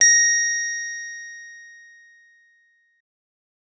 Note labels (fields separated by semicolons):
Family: keyboard; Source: electronic; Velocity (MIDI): 100; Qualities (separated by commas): bright